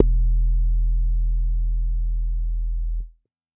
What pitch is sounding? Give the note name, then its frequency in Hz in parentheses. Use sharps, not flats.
E1 (41.2 Hz)